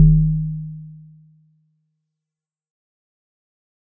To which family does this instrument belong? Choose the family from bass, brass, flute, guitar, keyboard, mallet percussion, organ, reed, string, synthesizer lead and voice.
mallet percussion